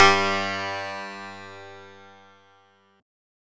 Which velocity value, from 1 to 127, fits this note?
50